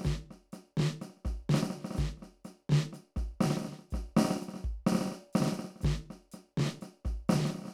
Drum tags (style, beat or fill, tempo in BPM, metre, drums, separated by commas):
New Orleans second line, beat, 124 BPM, 4/4, hi-hat pedal, snare, kick